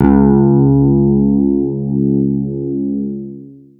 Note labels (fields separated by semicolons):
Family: guitar; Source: electronic; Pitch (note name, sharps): C#2; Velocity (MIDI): 25; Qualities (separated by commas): long release